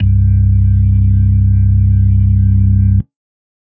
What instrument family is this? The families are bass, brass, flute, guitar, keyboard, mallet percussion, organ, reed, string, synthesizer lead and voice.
organ